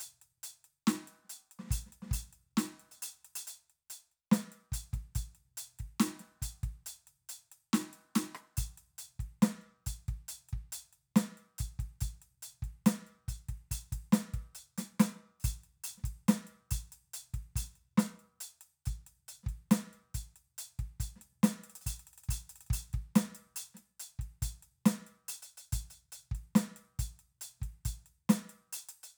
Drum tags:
hip-hop, beat, 140 BPM, 4/4, closed hi-hat, hi-hat pedal, snare, cross-stick, kick

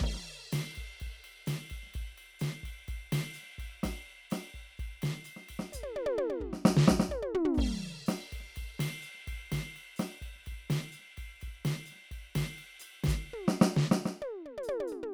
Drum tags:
bossa nova, beat, 127 BPM, 4/4, crash, ride, hi-hat pedal, snare, high tom, mid tom, floor tom, kick

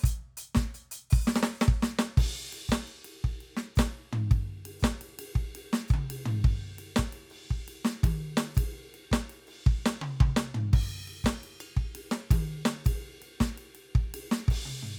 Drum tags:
rock shuffle, beat, 112 BPM, 4/4, crash, ride, ride bell, closed hi-hat, open hi-hat, hi-hat pedal, snare, high tom, mid tom, floor tom, kick

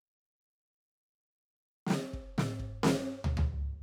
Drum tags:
fast funk, fill, 125 BPM, 4/4, snare, high tom, floor tom, kick

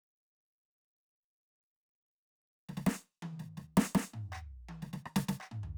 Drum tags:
soft pop, fill, 83 BPM, 4/4, percussion, snare, cross-stick, high tom, mid tom, floor tom

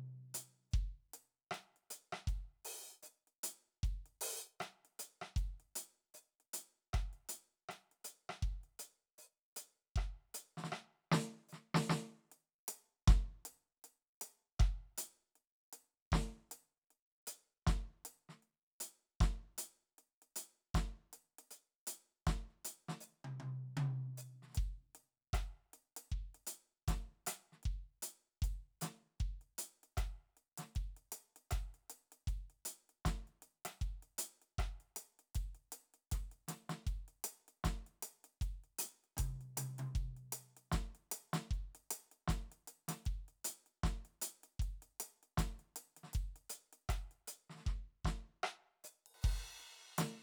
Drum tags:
reggae, beat, 78 BPM, 4/4, crash, ride, closed hi-hat, open hi-hat, hi-hat pedal, snare, cross-stick, high tom, kick

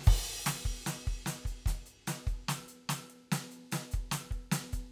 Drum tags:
Motown, beat, 148 BPM, 4/4, crash, closed hi-hat, open hi-hat, hi-hat pedal, snare, kick

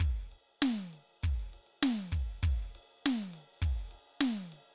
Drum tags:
rock, beat, 100 BPM, 4/4, ride, hi-hat pedal, snare, kick

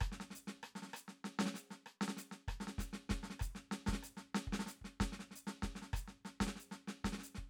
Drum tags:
maracatu, beat, 96 BPM, 4/4, hi-hat pedal, snare, cross-stick, kick

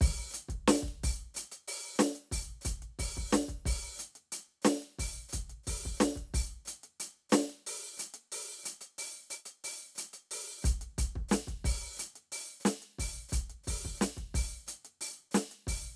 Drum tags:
hip-hop, beat, 90 BPM, 4/4, closed hi-hat, open hi-hat, hi-hat pedal, snare, kick

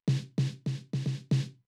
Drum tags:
rock, beat, 120 BPM, 4/4, snare

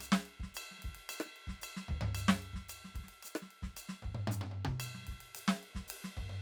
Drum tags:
songo, beat, 112 BPM, 4/4, ride, ride bell, hi-hat pedal, snare, cross-stick, high tom, mid tom, floor tom, kick

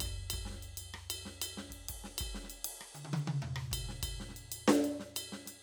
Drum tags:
Afro-Cuban, beat, 128 BPM, 4/4, ride, ride bell, open hi-hat, hi-hat pedal, snare, cross-stick, high tom, mid tom, kick

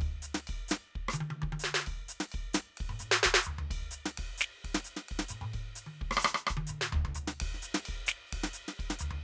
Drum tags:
Dominican merengue, beat, 130 BPM, 4/4, ride, ride bell, hi-hat pedal, snare, cross-stick, high tom, mid tom, floor tom, kick

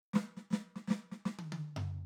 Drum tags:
samba, fill, 116 BPM, 4/4, snare, high tom, floor tom

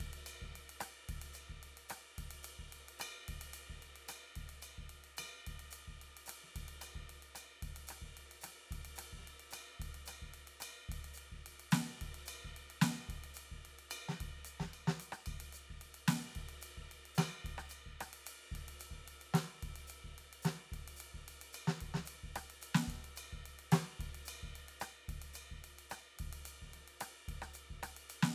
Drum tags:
Brazilian baião, beat, 110 BPM, 4/4, ride, ride bell, hi-hat pedal, snare, cross-stick, kick

